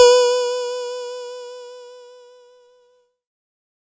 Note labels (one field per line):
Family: keyboard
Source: electronic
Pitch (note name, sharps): B4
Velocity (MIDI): 25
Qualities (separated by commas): bright